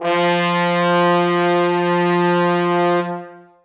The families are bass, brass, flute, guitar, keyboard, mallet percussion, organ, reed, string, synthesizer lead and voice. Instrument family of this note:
brass